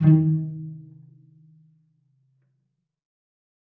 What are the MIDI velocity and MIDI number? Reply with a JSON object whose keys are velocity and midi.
{"velocity": 50, "midi": 51}